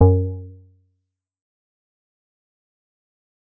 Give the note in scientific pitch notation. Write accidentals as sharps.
F#2